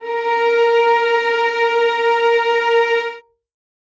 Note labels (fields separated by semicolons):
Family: string; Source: acoustic; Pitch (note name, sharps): A#4; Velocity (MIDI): 50; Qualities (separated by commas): reverb